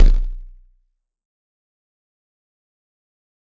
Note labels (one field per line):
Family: mallet percussion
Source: acoustic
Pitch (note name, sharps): B0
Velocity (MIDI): 127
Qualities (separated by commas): fast decay, percussive